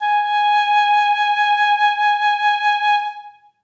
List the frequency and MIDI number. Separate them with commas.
830.6 Hz, 80